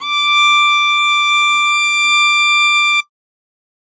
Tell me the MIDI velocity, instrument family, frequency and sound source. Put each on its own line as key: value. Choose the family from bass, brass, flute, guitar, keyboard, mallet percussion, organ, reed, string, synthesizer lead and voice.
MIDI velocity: 75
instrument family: string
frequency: 1175 Hz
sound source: acoustic